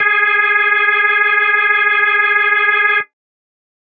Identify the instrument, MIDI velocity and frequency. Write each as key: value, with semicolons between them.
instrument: electronic organ; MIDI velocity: 50; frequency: 415.3 Hz